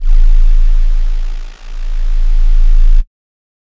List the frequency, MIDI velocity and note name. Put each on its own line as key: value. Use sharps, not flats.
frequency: 27.5 Hz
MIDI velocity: 75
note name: A0